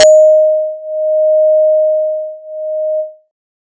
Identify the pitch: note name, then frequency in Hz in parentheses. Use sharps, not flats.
D#5 (622.3 Hz)